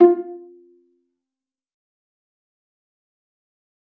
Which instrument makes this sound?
acoustic string instrument